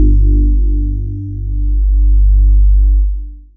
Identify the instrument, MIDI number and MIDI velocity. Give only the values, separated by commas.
synthesizer voice, 31, 127